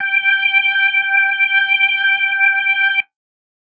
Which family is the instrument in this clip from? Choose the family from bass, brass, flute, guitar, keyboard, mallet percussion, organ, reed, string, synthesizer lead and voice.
organ